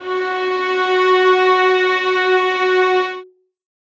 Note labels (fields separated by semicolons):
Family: string; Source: acoustic; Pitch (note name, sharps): F#4; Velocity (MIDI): 25; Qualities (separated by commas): reverb